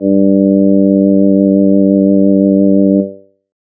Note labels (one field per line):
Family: reed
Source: synthesizer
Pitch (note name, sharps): G2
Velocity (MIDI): 127